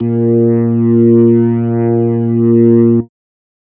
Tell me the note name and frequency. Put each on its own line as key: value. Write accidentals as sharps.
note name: A#2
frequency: 116.5 Hz